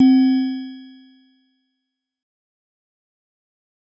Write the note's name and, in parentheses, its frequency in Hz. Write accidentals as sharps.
C4 (261.6 Hz)